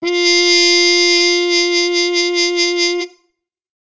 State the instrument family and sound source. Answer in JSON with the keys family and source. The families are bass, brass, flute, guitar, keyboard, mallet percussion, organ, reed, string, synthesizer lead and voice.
{"family": "brass", "source": "acoustic"}